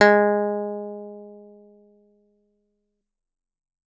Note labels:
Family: guitar; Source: acoustic; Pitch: G#3; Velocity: 127

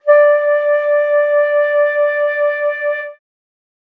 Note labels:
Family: flute; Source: acoustic; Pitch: D5; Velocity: 50

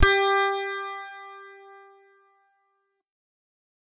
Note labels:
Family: guitar; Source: electronic; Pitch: G4; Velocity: 100; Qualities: bright

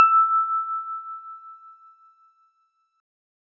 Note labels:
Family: keyboard; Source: electronic; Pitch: E6; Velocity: 127

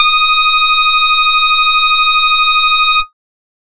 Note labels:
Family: bass; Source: synthesizer; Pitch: D#6; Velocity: 127; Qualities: bright, distorted, multiphonic, tempo-synced

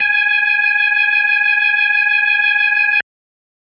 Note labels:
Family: organ; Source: electronic; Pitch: G#5; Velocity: 75

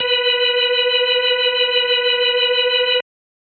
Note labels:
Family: organ; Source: electronic; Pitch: B4; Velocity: 75

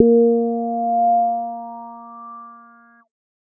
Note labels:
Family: bass; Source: synthesizer; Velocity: 25

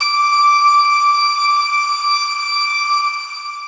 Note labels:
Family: guitar; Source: electronic; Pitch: D6; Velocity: 25; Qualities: bright, long release

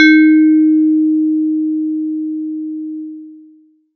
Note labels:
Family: mallet percussion; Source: electronic; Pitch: D#4; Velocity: 50; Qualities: long release, multiphonic

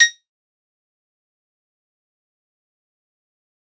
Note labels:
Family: guitar; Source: acoustic; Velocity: 100; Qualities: bright, fast decay, percussive

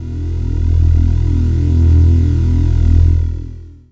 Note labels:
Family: voice; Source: synthesizer; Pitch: E1; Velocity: 100; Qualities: distorted, long release

